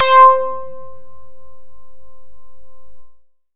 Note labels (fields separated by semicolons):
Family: bass; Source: synthesizer; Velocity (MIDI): 50; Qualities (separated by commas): distorted